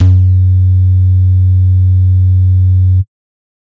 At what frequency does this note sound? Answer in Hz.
92.5 Hz